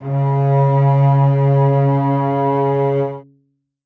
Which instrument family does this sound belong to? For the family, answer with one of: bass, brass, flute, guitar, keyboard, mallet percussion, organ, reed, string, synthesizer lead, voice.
string